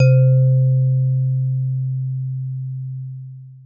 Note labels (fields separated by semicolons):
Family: mallet percussion; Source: acoustic; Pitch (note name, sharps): C3; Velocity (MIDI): 127; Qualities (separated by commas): long release